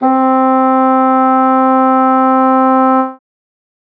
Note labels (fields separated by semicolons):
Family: reed; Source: acoustic; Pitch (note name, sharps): C4; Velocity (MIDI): 50